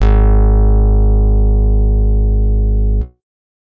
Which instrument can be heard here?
acoustic guitar